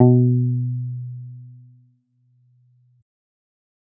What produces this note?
synthesizer bass